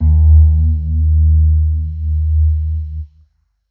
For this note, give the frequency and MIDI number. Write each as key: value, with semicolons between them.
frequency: 77.78 Hz; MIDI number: 39